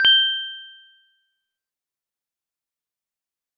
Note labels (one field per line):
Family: mallet percussion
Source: acoustic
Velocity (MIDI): 50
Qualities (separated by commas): fast decay, multiphonic